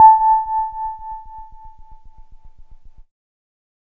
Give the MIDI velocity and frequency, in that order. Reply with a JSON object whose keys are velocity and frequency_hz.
{"velocity": 25, "frequency_hz": 880}